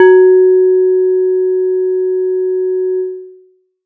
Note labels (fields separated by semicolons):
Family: mallet percussion; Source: acoustic; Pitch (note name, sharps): F#4; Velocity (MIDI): 127